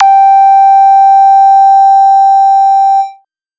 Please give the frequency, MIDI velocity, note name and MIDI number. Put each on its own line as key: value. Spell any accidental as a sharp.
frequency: 784 Hz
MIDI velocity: 75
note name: G5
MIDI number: 79